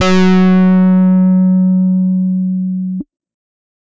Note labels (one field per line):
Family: guitar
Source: electronic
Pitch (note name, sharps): F#3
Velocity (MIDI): 75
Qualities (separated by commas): bright, distorted